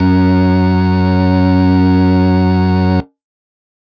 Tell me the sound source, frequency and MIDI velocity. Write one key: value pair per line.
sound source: electronic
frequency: 92.5 Hz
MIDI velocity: 50